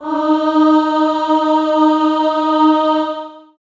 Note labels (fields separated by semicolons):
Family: voice; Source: acoustic; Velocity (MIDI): 127; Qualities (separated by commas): long release, reverb